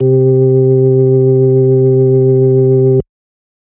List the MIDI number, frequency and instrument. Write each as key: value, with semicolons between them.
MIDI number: 48; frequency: 130.8 Hz; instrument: electronic organ